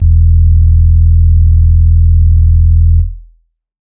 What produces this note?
electronic organ